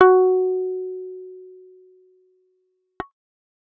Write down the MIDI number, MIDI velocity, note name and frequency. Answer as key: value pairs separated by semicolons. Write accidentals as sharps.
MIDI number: 66; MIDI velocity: 75; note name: F#4; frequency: 370 Hz